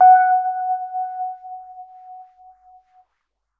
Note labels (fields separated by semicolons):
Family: keyboard; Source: electronic; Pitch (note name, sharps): F#5; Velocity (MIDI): 50; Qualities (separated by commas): non-linear envelope